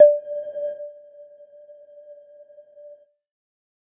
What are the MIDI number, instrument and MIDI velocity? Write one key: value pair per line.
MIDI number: 74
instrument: electronic mallet percussion instrument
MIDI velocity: 75